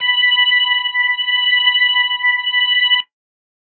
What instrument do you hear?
electronic organ